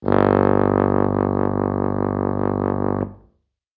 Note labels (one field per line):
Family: brass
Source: acoustic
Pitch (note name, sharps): G1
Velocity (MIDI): 75